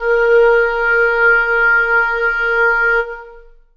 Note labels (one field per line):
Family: reed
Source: acoustic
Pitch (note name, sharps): A#4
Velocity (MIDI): 25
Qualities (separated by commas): long release, reverb